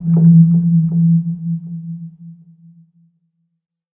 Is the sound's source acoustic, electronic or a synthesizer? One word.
synthesizer